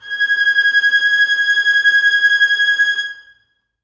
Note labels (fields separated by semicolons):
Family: string; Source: acoustic; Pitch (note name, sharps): G#6; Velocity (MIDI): 50; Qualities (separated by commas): bright, non-linear envelope, reverb